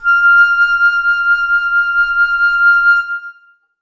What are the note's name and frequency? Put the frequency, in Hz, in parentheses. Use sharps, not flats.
F6 (1397 Hz)